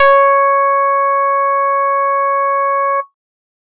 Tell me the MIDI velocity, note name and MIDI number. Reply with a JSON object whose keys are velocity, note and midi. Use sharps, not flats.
{"velocity": 50, "note": "C#5", "midi": 73}